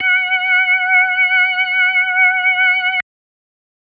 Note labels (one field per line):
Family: organ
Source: electronic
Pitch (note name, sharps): F#5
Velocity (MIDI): 50